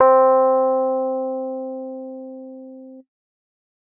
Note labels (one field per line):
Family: keyboard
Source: electronic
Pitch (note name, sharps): C4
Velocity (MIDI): 127